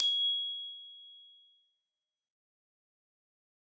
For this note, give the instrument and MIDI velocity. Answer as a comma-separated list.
acoustic mallet percussion instrument, 75